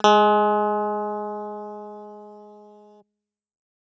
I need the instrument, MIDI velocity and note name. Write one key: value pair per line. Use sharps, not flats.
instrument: electronic guitar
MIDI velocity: 127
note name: G#3